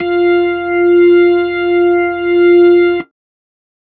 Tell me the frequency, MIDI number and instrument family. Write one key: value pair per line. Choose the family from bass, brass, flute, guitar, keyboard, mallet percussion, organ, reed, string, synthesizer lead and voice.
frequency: 349.2 Hz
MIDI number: 65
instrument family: organ